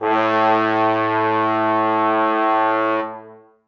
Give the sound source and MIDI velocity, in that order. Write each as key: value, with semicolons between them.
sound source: acoustic; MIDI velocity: 100